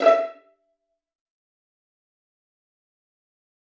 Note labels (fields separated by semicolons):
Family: string; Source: acoustic; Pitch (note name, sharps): E5; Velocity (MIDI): 100; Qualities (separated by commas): fast decay, percussive, reverb